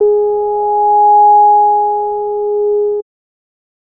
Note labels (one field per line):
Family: bass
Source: synthesizer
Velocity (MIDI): 127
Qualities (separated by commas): distorted